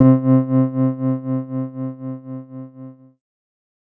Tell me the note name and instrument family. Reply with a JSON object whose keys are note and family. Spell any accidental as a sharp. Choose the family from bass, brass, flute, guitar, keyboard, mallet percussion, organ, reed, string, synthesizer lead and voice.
{"note": "C3", "family": "keyboard"}